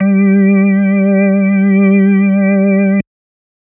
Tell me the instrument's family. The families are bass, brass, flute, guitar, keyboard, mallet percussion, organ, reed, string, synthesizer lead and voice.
organ